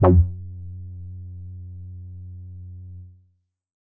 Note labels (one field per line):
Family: bass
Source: synthesizer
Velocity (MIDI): 25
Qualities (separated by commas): distorted, tempo-synced